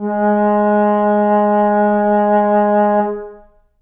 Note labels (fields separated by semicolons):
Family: flute; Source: acoustic; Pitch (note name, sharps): G#3; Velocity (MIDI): 127; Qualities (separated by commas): long release, reverb